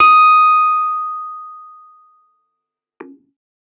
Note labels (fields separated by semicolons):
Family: keyboard; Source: electronic; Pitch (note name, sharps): D#6; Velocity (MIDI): 127; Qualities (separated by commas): fast decay